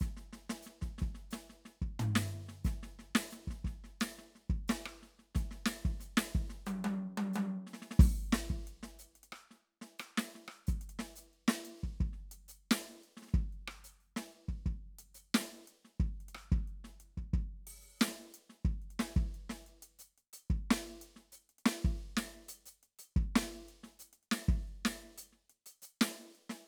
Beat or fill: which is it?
beat